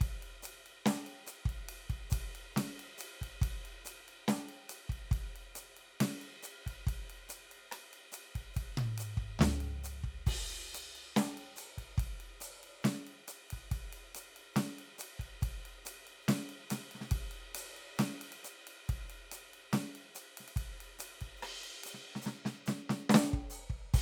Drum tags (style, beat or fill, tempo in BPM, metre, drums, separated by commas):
half-time rock, beat, 140 BPM, 4/4, crash, ride, open hi-hat, hi-hat pedal, snare, cross-stick, high tom, floor tom, kick